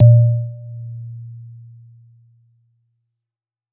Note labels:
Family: mallet percussion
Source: acoustic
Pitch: A#2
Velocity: 127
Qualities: dark, non-linear envelope

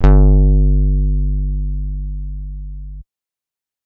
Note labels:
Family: guitar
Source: electronic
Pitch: G1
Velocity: 25

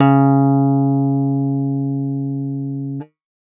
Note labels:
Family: guitar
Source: electronic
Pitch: C#3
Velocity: 127

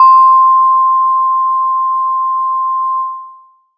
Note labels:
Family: mallet percussion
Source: acoustic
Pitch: C6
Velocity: 50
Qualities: long release

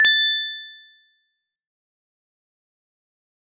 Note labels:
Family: mallet percussion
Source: acoustic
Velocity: 100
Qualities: fast decay, multiphonic

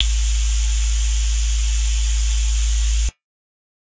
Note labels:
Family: bass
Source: synthesizer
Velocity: 100

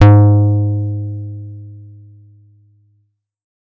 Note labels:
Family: guitar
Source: electronic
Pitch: G#2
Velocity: 100

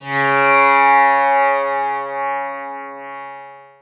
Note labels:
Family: guitar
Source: acoustic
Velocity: 25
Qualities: bright, long release, reverb

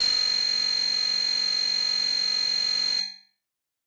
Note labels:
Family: keyboard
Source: electronic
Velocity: 100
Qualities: bright

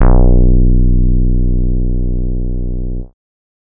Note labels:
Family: bass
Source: synthesizer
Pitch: B0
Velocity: 25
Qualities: dark

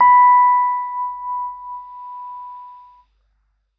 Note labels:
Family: keyboard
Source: electronic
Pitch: B5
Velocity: 50

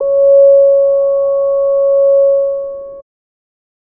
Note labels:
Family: bass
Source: synthesizer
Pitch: C#5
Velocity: 100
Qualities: distorted

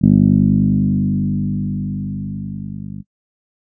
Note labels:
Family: keyboard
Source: electronic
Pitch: G1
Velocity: 25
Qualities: dark

